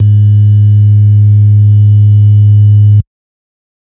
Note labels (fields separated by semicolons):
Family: organ; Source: electronic; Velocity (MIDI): 25